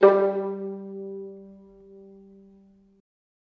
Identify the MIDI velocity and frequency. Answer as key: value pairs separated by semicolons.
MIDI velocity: 127; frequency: 196 Hz